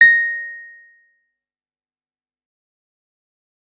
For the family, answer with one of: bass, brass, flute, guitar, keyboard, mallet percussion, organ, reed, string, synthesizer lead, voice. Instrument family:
keyboard